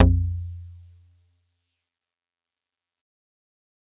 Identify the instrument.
acoustic mallet percussion instrument